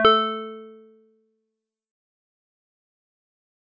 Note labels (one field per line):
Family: mallet percussion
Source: acoustic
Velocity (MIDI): 100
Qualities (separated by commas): dark, fast decay, multiphonic, percussive